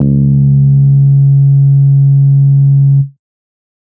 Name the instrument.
synthesizer bass